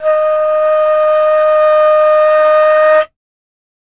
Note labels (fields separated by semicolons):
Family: flute; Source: acoustic; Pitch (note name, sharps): D#5; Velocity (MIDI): 25; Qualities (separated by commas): multiphonic